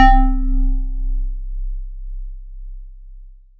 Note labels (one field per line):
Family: mallet percussion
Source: acoustic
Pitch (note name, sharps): C1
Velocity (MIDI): 127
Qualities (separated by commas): long release